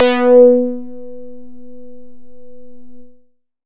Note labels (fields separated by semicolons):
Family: bass; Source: synthesizer; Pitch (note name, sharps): B3; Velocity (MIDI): 50; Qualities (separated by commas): distorted